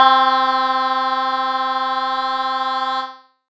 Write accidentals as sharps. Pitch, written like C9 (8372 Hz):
C4 (261.6 Hz)